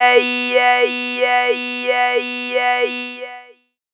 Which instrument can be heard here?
synthesizer voice